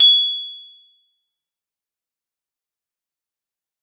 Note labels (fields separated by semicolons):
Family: guitar; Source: acoustic; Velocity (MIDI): 25; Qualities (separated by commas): bright, fast decay, percussive, reverb